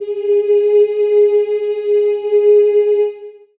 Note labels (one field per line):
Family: voice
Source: acoustic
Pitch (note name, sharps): G#4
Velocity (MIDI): 50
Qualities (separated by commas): reverb